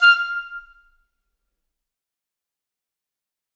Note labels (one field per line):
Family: flute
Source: acoustic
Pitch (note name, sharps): F6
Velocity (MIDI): 75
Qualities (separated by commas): fast decay, percussive, reverb